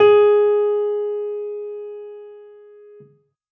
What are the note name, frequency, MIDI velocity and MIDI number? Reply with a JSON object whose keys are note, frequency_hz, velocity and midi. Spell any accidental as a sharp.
{"note": "G#4", "frequency_hz": 415.3, "velocity": 50, "midi": 68}